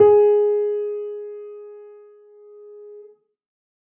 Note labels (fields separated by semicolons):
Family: keyboard; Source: acoustic; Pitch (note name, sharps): G#4; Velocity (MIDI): 50; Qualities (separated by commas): dark